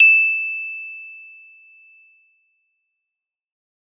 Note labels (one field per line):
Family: mallet percussion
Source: acoustic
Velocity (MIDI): 100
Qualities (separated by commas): bright